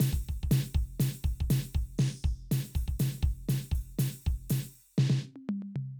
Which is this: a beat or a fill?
beat